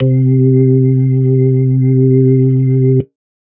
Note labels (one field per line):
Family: organ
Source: electronic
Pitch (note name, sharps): C3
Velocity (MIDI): 75